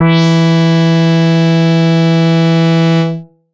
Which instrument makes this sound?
synthesizer bass